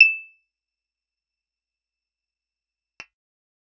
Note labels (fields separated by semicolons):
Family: guitar; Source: acoustic; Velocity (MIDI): 75; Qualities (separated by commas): fast decay, percussive